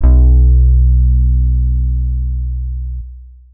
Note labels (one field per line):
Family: guitar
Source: electronic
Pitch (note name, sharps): B1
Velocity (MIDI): 50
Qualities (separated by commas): distorted, long release